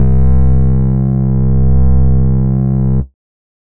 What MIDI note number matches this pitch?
36